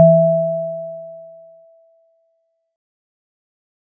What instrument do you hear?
acoustic mallet percussion instrument